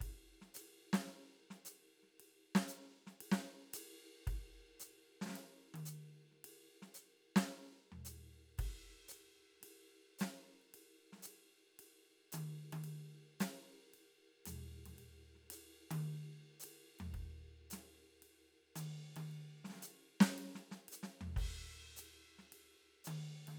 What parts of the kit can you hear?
crash, ride, hi-hat pedal, snare, high tom, floor tom and kick